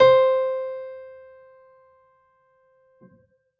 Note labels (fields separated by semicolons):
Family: keyboard; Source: acoustic; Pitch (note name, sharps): C5; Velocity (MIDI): 75